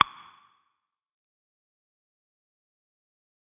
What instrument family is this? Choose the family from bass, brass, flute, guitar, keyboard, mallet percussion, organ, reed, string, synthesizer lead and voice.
guitar